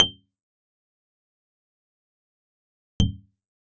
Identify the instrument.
acoustic guitar